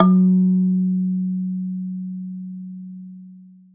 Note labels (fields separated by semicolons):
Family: mallet percussion; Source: acoustic; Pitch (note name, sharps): F#3; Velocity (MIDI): 75; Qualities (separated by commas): long release, reverb